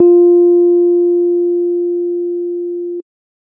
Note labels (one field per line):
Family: keyboard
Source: electronic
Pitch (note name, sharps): F4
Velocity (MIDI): 50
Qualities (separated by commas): dark